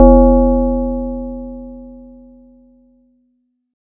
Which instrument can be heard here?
acoustic mallet percussion instrument